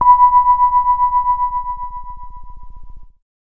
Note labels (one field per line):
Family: keyboard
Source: electronic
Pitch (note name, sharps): B5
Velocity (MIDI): 75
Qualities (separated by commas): dark